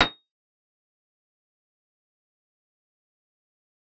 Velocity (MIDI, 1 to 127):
127